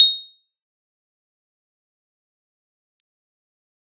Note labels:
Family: keyboard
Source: electronic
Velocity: 100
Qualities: bright, fast decay, percussive

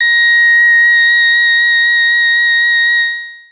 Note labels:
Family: bass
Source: synthesizer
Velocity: 127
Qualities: distorted, long release

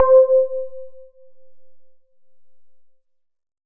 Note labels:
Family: synthesizer lead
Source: synthesizer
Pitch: C5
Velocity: 25

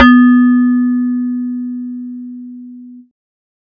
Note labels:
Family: bass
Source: synthesizer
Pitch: B3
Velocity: 50

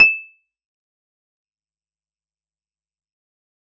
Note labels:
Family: guitar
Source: acoustic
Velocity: 100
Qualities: fast decay, percussive

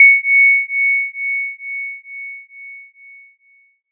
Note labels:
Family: mallet percussion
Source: electronic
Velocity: 25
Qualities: multiphonic

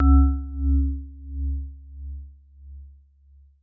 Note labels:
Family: mallet percussion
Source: acoustic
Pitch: C#2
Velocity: 75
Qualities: dark, non-linear envelope

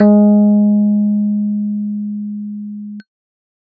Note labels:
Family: keyboard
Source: electronic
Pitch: G#3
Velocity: 50

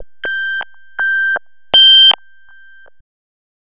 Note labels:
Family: bass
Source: synthesizer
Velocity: 25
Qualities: tempo-synced

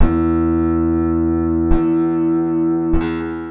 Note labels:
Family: guitar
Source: acoustic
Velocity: 100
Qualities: reverb

